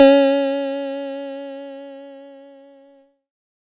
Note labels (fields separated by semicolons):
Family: keyboard; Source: electronic; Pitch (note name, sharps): C#4; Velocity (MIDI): 127; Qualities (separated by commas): bright